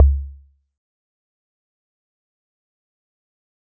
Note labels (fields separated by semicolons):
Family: mallet percussion; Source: acoustic; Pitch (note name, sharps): C#2; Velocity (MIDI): 50; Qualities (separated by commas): fast decay, percussive